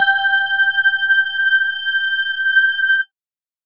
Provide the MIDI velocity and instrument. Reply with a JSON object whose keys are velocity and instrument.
{"velocity": 75, "instrument": "electronic mallet percussion instrument"}